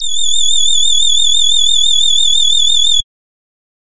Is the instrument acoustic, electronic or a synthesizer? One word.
synthesizer